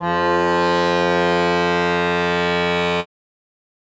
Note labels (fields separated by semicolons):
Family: reed; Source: acoustic; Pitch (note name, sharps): F2; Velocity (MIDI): 127